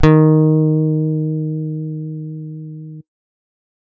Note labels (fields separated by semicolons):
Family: guitar; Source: electronic; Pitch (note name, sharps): D#3; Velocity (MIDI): 75